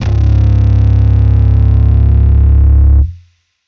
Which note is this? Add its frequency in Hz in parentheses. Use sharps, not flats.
C#1 (34.65 Hz)